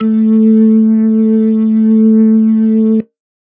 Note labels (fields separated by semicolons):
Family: organ; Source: electronic; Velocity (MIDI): 50; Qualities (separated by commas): dark